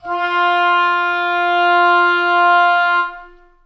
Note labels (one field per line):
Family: reed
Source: acoustic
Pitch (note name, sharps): F4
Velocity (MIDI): 100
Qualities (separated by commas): reverb